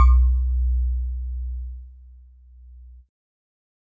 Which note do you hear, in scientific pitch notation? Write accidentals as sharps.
B1